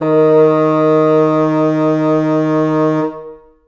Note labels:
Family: reed; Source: acoustic; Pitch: D#3; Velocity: 127; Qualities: long release, reverb

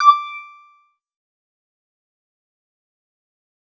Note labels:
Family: bass; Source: synthesizer; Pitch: D6; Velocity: 25; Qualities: distorted, fast decay, percussive

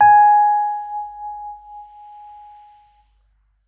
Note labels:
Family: keyboard; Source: electronic; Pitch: G#5; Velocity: 50

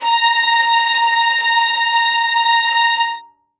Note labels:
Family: string; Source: acoustic; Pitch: A#5; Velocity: 100; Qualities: bright, non-linear envelope, reverb

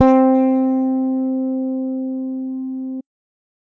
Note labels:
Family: bass; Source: electronic; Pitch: C4; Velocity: 100

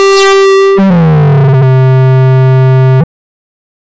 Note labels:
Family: bass; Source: synthesizer; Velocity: 127; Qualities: bright, distorted, non-linear envelope

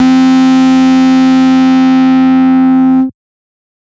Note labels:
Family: bass; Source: synthesizer; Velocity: 25; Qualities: bright, distorted, multiphonic

